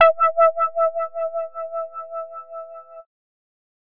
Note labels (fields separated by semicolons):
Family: bass; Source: synthesizer; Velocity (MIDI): 75; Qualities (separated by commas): dark, distorted